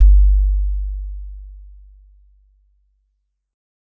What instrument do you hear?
acoustic mallet percussion instrument